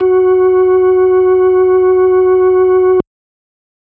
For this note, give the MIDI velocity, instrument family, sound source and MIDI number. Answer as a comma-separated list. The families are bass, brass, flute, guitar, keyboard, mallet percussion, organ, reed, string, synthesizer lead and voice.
50, organ, electronic, 66